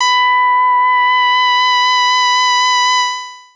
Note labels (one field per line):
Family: bass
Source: synthesizer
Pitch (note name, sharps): B5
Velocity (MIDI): 25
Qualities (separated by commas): distorted, long release